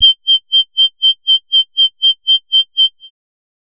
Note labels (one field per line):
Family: bass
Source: synthesizer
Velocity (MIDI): 50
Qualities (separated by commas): bright, distorted, tempo-synced